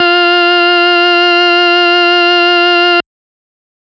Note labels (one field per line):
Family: organ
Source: electronic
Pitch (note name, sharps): F4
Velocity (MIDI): 127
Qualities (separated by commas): bright, distorted